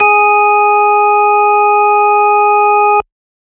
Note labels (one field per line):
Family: organ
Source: electronic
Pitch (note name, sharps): G#4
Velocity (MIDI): 50